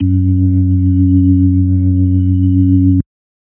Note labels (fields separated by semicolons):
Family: organ; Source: electronic; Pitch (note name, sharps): F#2; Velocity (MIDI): 25; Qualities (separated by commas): dark